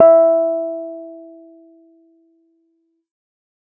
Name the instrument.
electronic keyboard